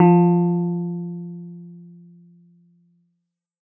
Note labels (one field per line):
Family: guitar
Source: synthesizer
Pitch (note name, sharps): F3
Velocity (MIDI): 100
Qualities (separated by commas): dark